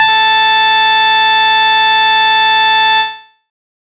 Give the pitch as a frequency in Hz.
880 Hz